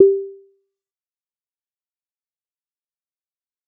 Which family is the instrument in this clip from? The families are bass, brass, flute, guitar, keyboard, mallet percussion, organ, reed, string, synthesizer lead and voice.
bass